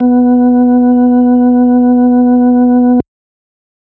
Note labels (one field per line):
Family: organ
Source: electronic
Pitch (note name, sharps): B3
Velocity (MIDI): 50